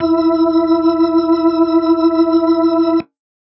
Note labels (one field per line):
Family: organ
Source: electronic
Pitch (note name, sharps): E4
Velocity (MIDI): 50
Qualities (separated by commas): reverb